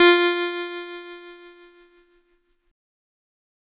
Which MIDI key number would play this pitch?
65